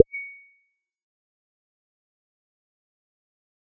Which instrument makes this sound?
synthesizer bass